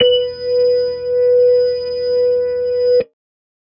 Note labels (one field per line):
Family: organ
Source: electronic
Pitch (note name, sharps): B4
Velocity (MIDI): 50